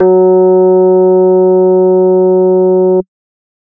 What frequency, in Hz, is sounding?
185 Hz